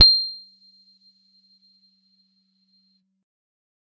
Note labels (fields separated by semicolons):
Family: guitar; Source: electronic; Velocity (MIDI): 75; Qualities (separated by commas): bright, percussive